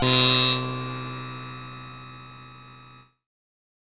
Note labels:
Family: keyboard; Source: synthesizer; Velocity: 100; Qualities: bright, distorted

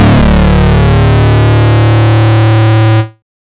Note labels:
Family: bass; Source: synthesizer; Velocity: 127; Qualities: bright, distorted

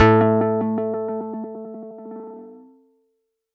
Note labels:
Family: guitar; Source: electronic; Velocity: 127

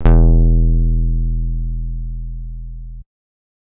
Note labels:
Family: guitar; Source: electronic; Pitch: E1; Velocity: 75

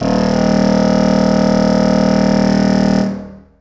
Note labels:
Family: reed; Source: acoustic; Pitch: D#1; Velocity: 127; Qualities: distorted, long release, reverb

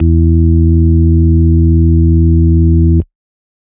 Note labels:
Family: organ; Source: electronic; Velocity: 25

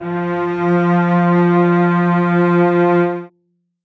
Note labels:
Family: string; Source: acoustic; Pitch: F3; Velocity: 75; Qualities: reverb

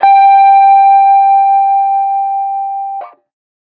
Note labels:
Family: guitar; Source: electronic; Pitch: G5; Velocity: 50; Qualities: distorted

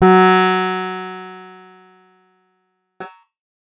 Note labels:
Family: guitar; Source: acoustic; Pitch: F#3; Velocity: 75; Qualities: bright, distorted

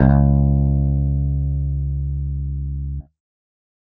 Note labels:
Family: guitar; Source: electronic; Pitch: C#2; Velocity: 127

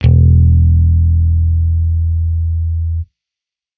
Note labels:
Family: bass; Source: electronic; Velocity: 75

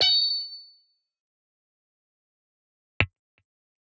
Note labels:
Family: guitar; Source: electronic; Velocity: 75; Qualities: bright, distorted, fast decay

